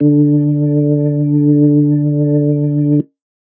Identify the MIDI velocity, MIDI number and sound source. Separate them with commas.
25, 50, electronic